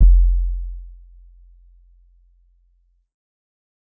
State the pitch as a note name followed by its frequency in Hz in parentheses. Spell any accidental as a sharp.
F1 (43.65 Hz)